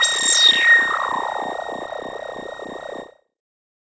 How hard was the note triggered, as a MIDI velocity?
25